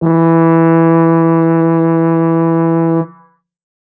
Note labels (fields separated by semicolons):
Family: brass; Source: acoustic; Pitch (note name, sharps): E3; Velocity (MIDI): 75